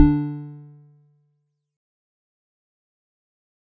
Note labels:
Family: mallet percussion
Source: acoustic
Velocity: 100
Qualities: fast decay, percussive

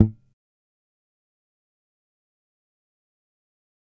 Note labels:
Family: bass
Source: electronic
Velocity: 25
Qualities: fast decay, percussive

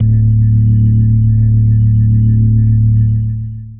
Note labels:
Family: organ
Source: electronic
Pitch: D1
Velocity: 75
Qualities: dark, distorted, long release

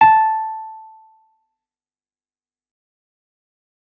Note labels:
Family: keyboard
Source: electronic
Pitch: A5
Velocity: 127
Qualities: fast decay

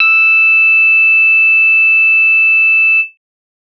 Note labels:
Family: bass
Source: synthesizer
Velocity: 25

